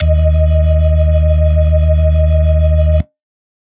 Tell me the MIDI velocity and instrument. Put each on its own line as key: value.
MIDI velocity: 25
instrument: electronic organ